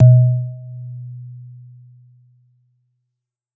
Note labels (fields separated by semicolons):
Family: mallet percussion; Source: acoustic; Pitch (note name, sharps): B2; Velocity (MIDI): 127; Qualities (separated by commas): dark, non-linear envelope